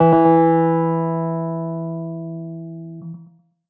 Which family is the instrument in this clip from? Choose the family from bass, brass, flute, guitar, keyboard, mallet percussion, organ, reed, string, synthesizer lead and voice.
keyboard